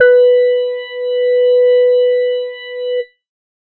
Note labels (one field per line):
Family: organ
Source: electronic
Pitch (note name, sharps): B4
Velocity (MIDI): 25